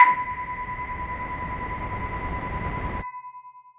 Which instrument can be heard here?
synthesizer voice